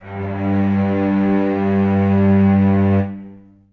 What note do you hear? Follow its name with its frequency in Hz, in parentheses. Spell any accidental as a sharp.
G2 (98 Hz)